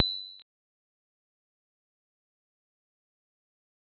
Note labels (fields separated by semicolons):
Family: guitar; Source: synthesizer; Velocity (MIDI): 25; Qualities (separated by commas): dark, fast decay, percussive